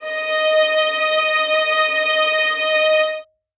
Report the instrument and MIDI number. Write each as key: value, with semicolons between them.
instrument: acoustic string instrument; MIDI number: 75